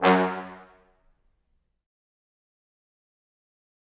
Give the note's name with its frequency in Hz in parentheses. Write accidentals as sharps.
F#2 (92.5 Hz)